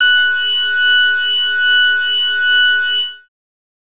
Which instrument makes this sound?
synthesizer bass